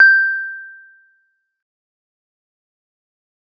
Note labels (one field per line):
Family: guitar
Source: synthesizer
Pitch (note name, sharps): G6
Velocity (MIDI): 100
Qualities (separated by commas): dark, fast decay